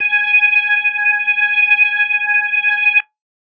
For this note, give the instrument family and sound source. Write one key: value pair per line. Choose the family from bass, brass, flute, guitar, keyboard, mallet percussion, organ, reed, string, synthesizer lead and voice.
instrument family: organ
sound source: electronic